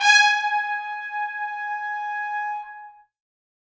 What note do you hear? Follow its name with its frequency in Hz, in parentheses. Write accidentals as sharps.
G#5 (830.6 Hz)